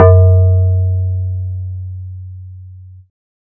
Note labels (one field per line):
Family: bass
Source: synthesizer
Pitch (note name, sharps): F#2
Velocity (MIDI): 75